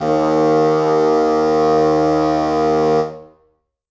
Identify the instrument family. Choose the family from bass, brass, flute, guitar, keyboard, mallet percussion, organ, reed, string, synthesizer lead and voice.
reed